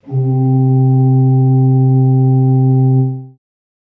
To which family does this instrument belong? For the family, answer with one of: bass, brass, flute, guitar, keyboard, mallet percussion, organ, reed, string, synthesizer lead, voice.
organ